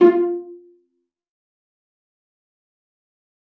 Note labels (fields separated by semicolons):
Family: string; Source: acoustic; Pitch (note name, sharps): F4; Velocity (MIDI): 50; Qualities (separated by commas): fast decay, percussive, reverb